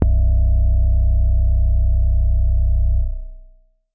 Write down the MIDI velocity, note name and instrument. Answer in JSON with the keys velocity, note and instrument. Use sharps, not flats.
{"velocity": 100, "note": "B0", "instrument": "acoustic keyboard"}